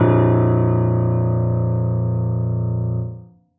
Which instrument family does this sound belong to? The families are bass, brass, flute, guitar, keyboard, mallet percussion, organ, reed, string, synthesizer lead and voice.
keyboard